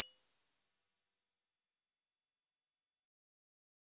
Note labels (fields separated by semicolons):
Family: bass; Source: synthesizer; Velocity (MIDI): 100; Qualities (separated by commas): bright